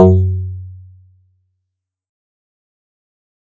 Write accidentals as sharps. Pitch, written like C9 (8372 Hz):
F#2 (92.5 Hz)